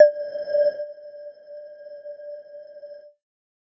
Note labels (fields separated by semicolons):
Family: mallet percussion; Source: electronic; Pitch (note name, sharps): D5; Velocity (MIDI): 100; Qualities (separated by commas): non-linear envelope